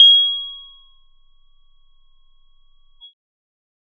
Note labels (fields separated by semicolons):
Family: bass; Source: synthesizer; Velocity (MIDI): 100; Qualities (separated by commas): bright, percussive